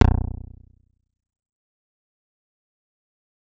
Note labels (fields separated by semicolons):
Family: bass; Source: synthesizer; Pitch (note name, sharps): B0; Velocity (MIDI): 127; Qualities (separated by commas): fast decay, percussive